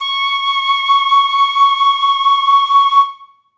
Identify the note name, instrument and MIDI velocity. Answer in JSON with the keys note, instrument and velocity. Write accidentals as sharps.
{"note": "C#6", "instrument": "acoustic flute", "velocity": 127}